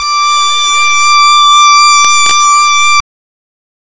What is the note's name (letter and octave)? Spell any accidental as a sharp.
D6